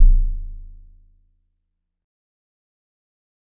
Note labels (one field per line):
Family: mallet percussion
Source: acoustic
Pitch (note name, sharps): B0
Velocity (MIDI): 25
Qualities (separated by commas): dark, fast decay, percussive